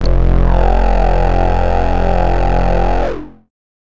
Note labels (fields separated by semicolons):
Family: bass; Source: synthesizer; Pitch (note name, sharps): F1; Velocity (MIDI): 25; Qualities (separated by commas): distorted